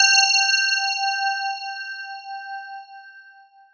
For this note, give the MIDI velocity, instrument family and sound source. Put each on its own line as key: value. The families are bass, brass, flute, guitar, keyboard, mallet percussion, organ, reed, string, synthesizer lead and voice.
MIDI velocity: 127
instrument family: mallet percussion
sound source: electronic